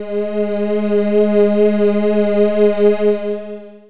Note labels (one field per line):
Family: voice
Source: synthesizer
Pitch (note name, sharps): G#3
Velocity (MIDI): 25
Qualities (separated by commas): distorted, long release